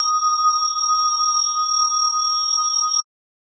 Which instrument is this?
electronic mallet percussion instrument